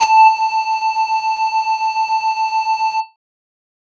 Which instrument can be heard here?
synthesizer flute